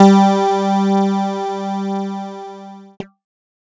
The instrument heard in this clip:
electronic keyboard